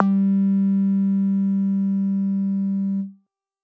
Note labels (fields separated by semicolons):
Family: bass; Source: synthesizer; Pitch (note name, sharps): G3; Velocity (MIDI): 25; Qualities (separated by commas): distorted